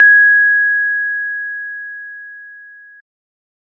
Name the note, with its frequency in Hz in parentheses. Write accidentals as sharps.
G#6 (1661 Hz)